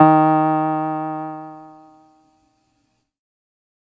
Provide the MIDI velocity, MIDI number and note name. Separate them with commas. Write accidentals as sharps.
75, 51, D#3